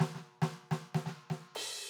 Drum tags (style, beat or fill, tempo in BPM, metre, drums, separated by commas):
rock, beat, 120 BPM, 4/4, crash, snare